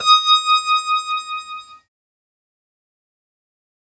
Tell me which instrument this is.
synthesizer keyboard